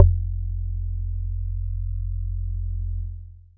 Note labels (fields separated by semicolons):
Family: mallet percussion; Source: acoustic; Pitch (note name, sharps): F1; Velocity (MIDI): 50; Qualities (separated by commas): dark